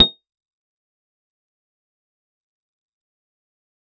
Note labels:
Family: guitar; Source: acoustic; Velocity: 50; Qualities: fast decay, percussive

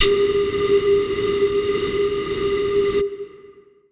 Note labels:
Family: flute; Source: acoustic; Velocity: 50; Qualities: distorted, long release

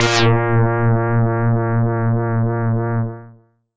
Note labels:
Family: bass; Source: synthesizer; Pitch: A#2; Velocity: 100; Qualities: bright, distorted, tempo-synced

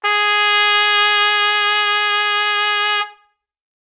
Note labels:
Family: brass; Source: acoustic; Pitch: G#4; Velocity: 100; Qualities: bright

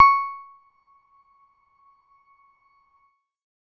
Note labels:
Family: keyboard; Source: electronic; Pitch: C#6; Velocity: 100; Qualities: percussive, reverb

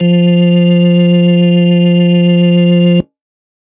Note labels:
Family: organ; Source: electronic; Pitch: F3; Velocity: 100; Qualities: distorted

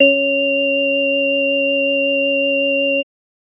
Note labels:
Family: organ; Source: electronic; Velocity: 100; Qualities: multiphonic

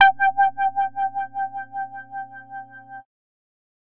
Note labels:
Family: bass; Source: synthesizer; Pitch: G5; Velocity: 75; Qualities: distorted

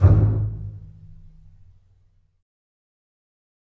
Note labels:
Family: string; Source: acoustic; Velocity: 75; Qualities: fast decay, reverb

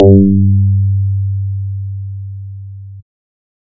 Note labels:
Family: bass; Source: synthesizer; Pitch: G2; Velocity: 127

